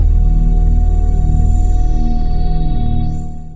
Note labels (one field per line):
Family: synthesizer lead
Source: synthesizer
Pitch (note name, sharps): D#0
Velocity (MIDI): 127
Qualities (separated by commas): long release